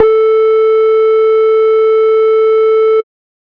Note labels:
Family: bass; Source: synthesizer; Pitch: A4; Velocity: 127; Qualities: distorted, tempo-synced

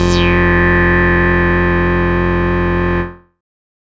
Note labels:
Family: bass; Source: synthesizer; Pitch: F1; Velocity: 127; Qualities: bright, distorted, non-linear envelope

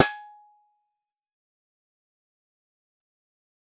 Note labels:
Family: guitar; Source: synthesizer; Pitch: G#5; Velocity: 100; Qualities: fast decay, percussive

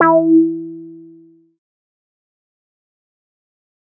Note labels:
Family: bass; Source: synthesizer; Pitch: E4; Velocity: 25; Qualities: distorted, fast decay

